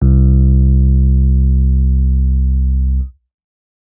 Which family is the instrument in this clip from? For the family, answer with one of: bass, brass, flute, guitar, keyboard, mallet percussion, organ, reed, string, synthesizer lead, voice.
keyboard